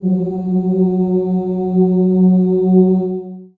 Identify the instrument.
acoustic voice